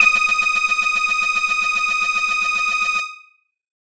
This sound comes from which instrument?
electronic keyboard